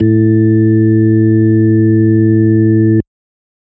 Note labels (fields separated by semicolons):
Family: organ; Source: electronic; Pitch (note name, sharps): A2; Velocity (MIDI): 100